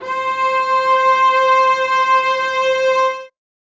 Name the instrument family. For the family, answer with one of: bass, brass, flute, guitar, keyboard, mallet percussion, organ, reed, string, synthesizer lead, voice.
string